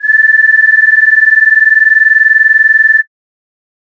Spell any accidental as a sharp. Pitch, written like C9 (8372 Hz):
A6 (1760 Hz)